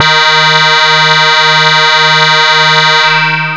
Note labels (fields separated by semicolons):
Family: bass; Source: synthesizer; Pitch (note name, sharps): D#3; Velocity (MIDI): 100; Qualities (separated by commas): bright, distorted, long release